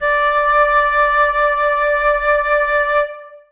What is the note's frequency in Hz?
587.3 Hz